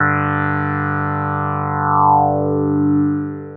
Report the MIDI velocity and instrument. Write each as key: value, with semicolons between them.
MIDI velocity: 50; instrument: synthesizer lead